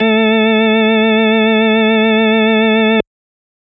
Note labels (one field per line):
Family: organ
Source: electronic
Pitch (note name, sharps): A3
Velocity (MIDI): 25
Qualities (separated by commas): distorted